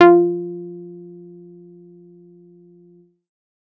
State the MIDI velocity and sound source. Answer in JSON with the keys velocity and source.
{"velocity": 100, "source": "synthesizer"}